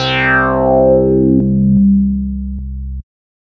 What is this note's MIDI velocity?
50